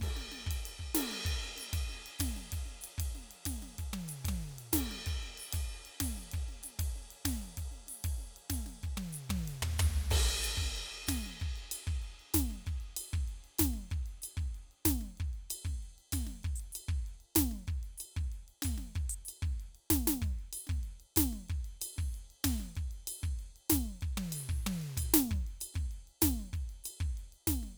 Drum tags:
Brazilian baião
beat
95 BPM
4/4
crash, ride, ride bell, closed hi-hat, hi-hat pedal, snare, high tom, floor tom, kick

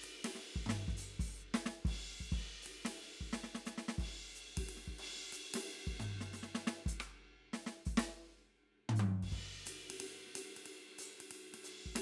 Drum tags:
medium-fast jazz
beat
180 BPM
4/4
crash, ride, closed hi-hat, open hi-hat, hi-hat pedal, snare, cross-stick, high tom, floor tom, kick

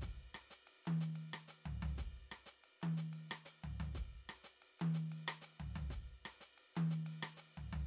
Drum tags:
Afro-Cuban bembé
beat
122 BPM
4/4
ride, hi-hat pedal, cross-stick, high tom, floor tom, kick

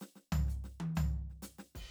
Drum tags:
jazz
fill
125 BPM
4/4
ride, closed hi-hat, hi-hat pedal, snare, high tom, floor tom, kick

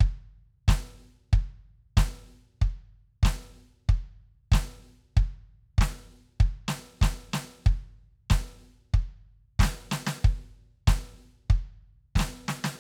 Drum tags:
rock
beat
94 BPM
4/4
snare, kick

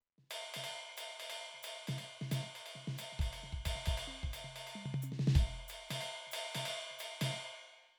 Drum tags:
medium-fast jazz
beat
180 BPM
4/4
ride, hi-hat pedal, snare, high tom, mid tom, floor tom, kick

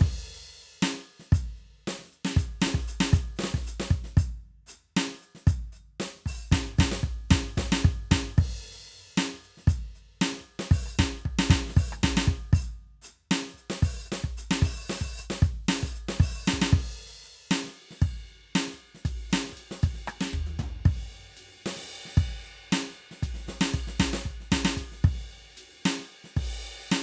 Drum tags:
funk
beat
115 BPM
4/4
crash, ride, ride bell, closed hi-hat, open hi-hat, hi-hat pedal, snare, cross-stick, high tom, mid tom, floor tom, kick

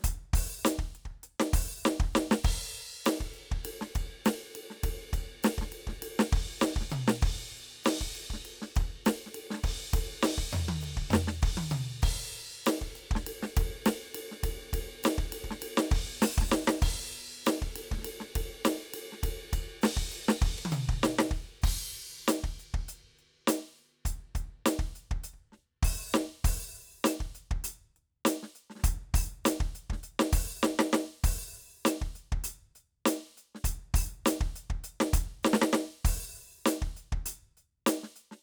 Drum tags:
Latin funk
beat
100 BPM
4/4
crash, ride, ride bell, closed hi-hat, open hi-hat, hi-hat pedal, percussion, snare, high tom, mid tom, floor tom, kick

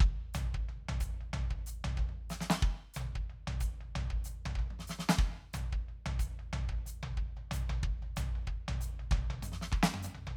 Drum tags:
swing
beat
185 BPM
4/4
hi-hat pedal, snare, cross-stick, high tom, floor tom, kick

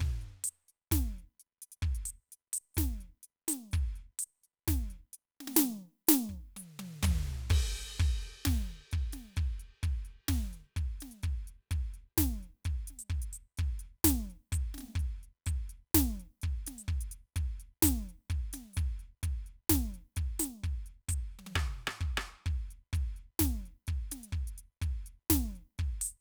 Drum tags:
slow reggae
beat
64 BPM
4/4
crash, closed hi-hat, hi-hat pedal, snare, cross-stick, high tom, floor tom, kick

